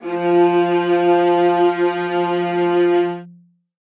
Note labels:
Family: string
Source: acoustic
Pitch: F3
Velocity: 100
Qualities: reverb

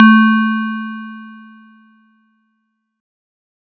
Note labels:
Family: mallet percussion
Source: acoustic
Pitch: A3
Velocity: 50

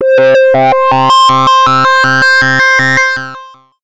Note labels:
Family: bass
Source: synthesizer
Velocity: 25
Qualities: distorted, long release, multiphonic, tempo-synced

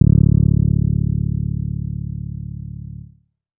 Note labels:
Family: bass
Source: synthesizer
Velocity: 25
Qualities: dark

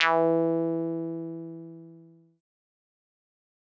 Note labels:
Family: synthesizer lead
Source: synthesizer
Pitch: E3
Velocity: 127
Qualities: distorted, fast decay

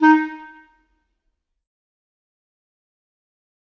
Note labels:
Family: reed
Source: acoustic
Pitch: D#4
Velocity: 75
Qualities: fast decay, percussive, reverb

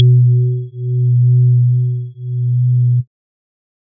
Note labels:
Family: organ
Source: electronic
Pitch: B2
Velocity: 127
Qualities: dark

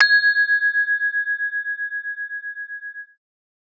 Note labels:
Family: mallet percussion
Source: acoustic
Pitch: G#6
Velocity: 25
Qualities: bright

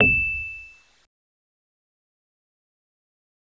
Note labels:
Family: keyboard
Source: electronic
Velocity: 25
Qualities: fast decay

